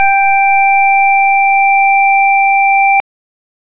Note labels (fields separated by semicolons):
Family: organ; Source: electronic; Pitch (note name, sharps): G5; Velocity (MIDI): 50